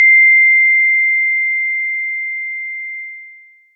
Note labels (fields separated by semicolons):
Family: mallet percussion; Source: electronic; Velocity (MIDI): 50; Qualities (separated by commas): bright, long release, multiphonic